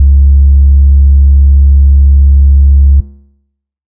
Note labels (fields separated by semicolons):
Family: bass; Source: synthesizer; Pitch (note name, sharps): C#2; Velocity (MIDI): 75; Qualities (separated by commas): dark